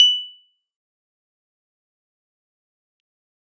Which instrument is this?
electronic keyboard